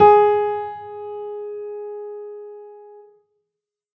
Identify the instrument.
acoustic keyboard